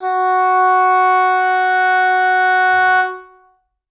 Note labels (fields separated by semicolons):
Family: reed; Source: acoustic; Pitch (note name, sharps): F#4; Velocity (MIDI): 100; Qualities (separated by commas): reverb